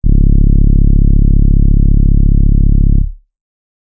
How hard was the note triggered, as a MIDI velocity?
50